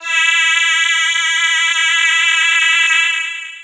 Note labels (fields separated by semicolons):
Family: voice; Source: synthesizer; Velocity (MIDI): 127; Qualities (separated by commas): bright, distorted, long release